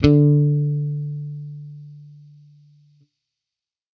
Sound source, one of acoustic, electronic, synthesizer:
electronic